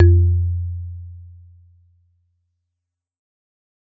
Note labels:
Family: mallet percussion; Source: acoustic; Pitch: F2; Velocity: 75; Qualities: dark

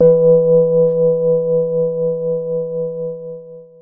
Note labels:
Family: keyboard; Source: electronic; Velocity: 25; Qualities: long release, reverb

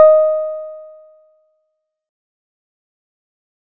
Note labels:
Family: guitar; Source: synthesizer; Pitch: D#5; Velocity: 25; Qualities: dark, fast decay

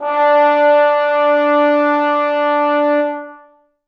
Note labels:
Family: brass; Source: acoustic; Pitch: D4; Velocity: 100; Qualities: dark, long release, reverb

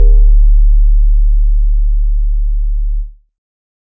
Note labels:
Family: synthesizer lead; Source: synthesizer; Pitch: D1; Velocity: 25

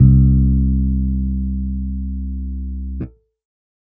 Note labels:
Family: bass; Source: electronic; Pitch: C2; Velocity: 50

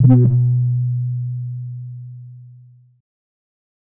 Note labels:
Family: bass; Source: synthesizer; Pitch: B2; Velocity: 50; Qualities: distorted

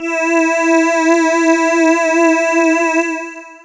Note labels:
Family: voice; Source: synthesizer; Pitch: E4; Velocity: 25; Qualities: distorted, long release

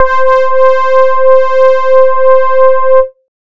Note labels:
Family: bass; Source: synthesizer; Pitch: C5; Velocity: 50; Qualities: distorted

